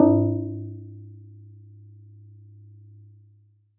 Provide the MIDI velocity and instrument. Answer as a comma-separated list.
50, acoustic mallet percussion instrument